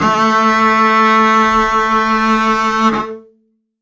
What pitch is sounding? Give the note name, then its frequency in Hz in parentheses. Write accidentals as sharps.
A3 (220 Hz)